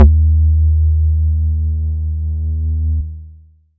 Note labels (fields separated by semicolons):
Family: bass; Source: synthesizer; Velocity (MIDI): 25; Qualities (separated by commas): long release, multiphonic